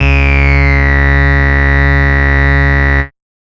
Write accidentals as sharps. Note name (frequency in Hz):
C#2 (69.3 Hz)